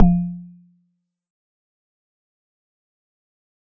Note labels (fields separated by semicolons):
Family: mallet percussion; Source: acoustic; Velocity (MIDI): 25; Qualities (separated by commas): fast decay, percussive